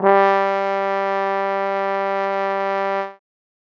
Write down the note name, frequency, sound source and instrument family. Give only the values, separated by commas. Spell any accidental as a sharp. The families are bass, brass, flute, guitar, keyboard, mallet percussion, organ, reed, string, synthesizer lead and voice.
G3, 196 Hz, acoustic, brass